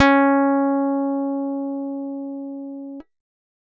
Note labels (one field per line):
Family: guitar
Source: acoustic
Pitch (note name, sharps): C#4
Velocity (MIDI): 100